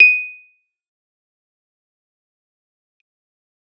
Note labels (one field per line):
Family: keyboard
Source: electronic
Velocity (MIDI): 100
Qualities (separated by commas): bright, fast decay, percussive